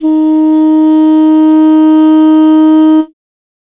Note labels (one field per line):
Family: reed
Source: acoustic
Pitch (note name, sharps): D#4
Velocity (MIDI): 75